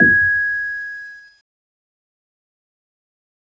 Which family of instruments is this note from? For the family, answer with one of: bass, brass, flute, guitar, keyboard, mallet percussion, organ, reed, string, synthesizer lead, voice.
keyboard